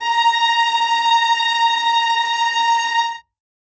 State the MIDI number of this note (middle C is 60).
82